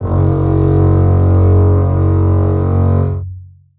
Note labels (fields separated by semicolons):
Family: string; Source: acoustic; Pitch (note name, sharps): F#1; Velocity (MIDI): 127; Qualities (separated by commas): long release, reverb